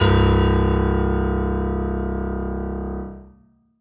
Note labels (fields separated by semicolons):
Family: keyboard; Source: acoustic; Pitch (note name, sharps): C1; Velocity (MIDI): 127; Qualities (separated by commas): reverb